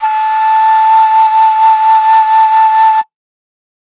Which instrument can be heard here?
acoustic flute